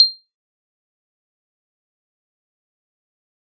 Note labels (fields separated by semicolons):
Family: keyboard; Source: electronic; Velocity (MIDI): 50; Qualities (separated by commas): bright, fast decay, percussive